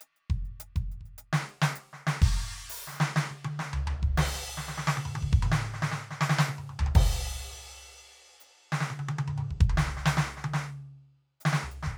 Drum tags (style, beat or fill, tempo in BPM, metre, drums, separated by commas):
hip-hop, beat, 100 BPM, 4/4, crash, closed hi-hat, open hi-hat, hi-hat pedal, snare, high tom, mid tom, floor tom, kick